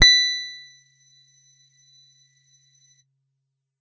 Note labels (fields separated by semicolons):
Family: guitar; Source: electronic; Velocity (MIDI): 127; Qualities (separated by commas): bright, percussive